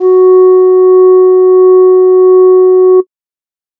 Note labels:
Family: flute; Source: synthesizer; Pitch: F#4; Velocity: 25

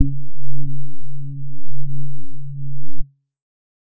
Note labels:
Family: keyboard; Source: electronic; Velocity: 25; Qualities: dark

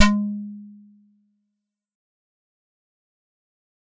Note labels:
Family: keyboard; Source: acoustic; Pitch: G#3; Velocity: 75; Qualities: fast decay, percussive

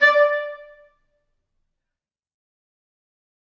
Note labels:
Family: reed; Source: acoustic; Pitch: D5; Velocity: 75; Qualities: fast decay, reverb

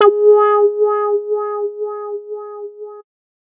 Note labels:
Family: bass; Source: synthesizer; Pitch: G#4; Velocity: 75; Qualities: distorted

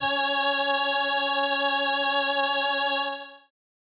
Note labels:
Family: keyboard; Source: synthesizer; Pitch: C#4; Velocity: 75; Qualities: bright

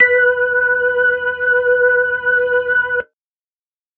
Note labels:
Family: organ; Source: electronic; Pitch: B4; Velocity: 50

